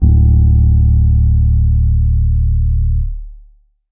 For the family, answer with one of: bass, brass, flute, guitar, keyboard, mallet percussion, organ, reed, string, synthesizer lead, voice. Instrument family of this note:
keyboard